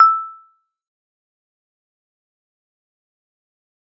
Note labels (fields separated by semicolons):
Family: mallet percussion; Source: acoustic; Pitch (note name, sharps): E6; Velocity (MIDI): 25; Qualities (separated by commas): fast decay, percussive